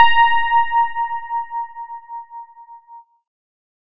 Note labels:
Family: keyboard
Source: electronic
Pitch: A#5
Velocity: 100

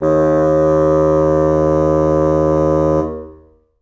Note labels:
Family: reed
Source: acoustic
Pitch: D#2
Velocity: 127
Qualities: long release, reverb

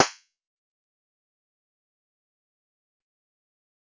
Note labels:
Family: guitar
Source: synthesizer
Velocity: 25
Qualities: fast decay, percussive

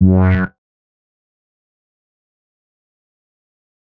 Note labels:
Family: bass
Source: synthesizer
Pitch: F#2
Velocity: 100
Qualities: distorted, fast decay

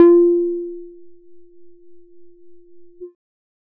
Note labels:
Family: bass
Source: synthesizer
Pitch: F4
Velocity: 50

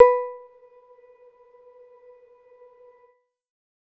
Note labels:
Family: keyboard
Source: electronic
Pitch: B4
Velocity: 127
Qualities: dark, percussive, reverb

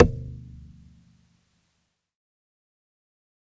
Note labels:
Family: string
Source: acoustic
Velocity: 75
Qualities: fast decay, percussive, reverb

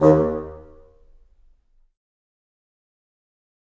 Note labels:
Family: reed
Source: acoustic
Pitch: D#2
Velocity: 75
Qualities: fast decay, percussive, reverb

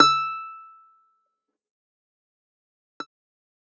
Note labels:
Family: guitar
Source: electronic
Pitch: E6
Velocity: 100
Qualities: fast decay, percussive

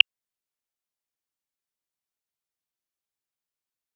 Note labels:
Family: bass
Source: synthesizer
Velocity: 127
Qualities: fast decay, percussive

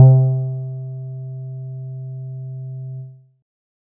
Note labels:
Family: guitar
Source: synthesizer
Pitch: C3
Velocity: 50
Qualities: dark

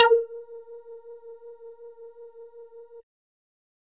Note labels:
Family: bass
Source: synthesizer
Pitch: A#4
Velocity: 75

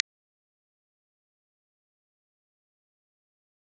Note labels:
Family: guitar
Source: electronic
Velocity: 127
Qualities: fast decay, percussive

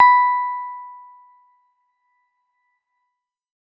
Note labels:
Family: keyboard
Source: electronic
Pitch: B5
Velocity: 75

